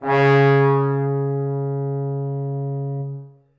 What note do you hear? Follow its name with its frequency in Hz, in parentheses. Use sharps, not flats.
C#3 (138.6 Hz)